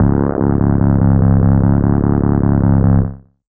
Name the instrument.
synthesizer bass